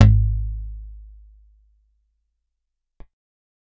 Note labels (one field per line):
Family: guitar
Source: acoustic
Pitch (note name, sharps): G#1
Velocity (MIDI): 100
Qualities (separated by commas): dark